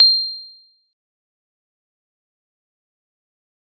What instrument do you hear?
synthesizer guitar